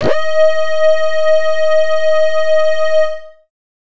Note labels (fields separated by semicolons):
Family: bass; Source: synthesizer; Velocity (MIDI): 25; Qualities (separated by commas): distorted